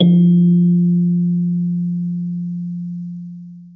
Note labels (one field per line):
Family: mallet percussion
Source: acoustic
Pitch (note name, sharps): F3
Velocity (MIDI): 100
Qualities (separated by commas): dark, long release, reverb